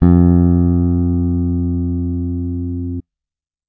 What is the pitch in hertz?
87.31 Hz